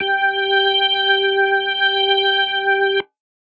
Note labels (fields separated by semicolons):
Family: organ; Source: electronic; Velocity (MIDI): 100